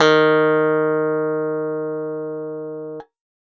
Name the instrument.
electronic keyboard